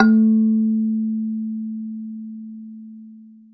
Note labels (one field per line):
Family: mallet percussion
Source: acoustic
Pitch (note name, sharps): A3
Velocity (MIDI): 100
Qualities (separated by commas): reverb